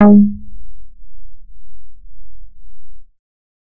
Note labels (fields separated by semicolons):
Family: bass; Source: synthesizer; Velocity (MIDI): 75; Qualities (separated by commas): distorted